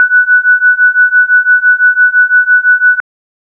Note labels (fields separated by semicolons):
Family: organ; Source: electronic; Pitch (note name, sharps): F#6; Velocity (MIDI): 50